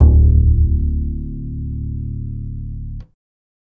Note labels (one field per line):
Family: bass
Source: electronic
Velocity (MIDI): 127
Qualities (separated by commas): reverb